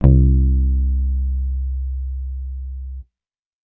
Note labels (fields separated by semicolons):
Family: bass; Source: electronic; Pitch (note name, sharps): C2; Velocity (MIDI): 25